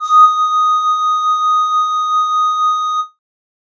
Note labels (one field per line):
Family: flute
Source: synthesizer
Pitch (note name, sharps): D#6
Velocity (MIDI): 75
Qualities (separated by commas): distorted